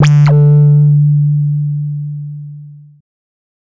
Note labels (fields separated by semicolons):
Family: bass; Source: synthesizer; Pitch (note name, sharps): D3; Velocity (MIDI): 127; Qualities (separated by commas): distorted